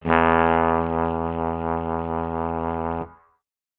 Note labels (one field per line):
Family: brass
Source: acoustic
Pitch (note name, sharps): E2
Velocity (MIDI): 25